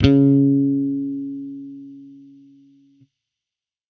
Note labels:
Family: bass; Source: electronic; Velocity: 127; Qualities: distorted

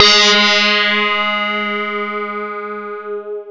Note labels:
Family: mallet percussion; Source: electronic; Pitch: G#3; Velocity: 50; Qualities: bright, distorted, long release, non-linear envelope

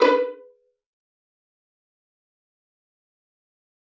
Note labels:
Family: string; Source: acoustic; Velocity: 50; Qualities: fast decay, percussive, reverb

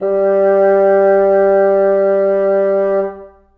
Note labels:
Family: reed; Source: acoustic; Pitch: G3; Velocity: 75; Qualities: reverb

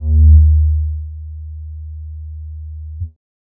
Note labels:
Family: bass; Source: synthesizer; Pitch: D#2; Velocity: 25; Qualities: dark

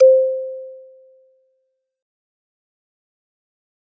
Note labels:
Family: mallet percussion; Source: acoustic; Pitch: C5; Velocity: 100; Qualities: fast decay

